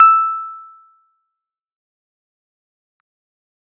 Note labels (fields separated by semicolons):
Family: keyboard; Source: electronic; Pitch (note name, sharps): E6; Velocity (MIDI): 100; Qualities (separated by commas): fast decay, percussive